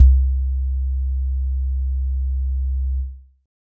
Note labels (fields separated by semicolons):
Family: keyboard; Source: electronic; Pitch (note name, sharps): C2; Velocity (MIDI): 50; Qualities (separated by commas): dark